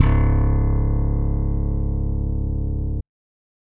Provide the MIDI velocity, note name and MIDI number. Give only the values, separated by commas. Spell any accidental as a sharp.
50, C#1, 25